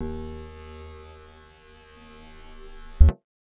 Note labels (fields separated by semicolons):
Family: guitar; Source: acoustic; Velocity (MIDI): 127; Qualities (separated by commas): bright